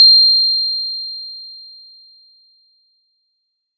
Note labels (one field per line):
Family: mallet percussion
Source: acoustic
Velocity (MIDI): 25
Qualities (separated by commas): bright